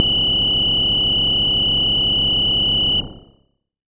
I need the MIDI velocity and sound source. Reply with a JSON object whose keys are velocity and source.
{"velocity": 75, "source": "synthesizer"}